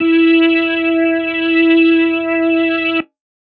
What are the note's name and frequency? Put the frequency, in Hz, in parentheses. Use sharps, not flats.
E4 (329.6 Hz)